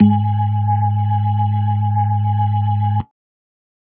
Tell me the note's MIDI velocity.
127